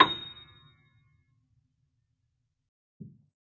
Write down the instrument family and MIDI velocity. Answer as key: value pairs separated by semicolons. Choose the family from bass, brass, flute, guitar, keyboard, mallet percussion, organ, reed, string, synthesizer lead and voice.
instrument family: keyboard; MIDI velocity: 25